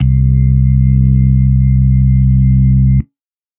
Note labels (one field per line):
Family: organ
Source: electronic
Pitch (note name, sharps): C2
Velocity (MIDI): 25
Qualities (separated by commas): dark